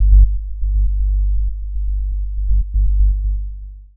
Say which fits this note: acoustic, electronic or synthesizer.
synthesizer